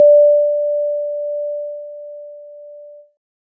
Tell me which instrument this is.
electronic keyboard